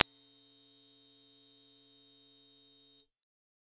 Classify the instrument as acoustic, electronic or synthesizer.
synthesizer